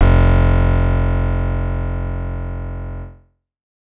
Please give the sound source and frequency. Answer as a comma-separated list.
synthesizer, 43.65 Hz